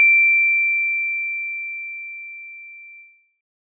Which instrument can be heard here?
acoustic mallet percussion instrument